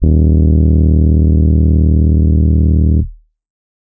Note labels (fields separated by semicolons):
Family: keyboard; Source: electronic; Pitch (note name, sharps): D#1; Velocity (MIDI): 50; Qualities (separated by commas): dark